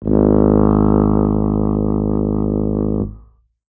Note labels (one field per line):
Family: brass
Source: acoustic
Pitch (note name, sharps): G#1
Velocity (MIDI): 50